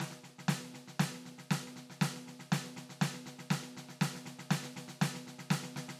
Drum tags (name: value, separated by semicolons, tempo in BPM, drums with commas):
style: jazz; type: beat; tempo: 120 BPM; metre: 4/4; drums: snare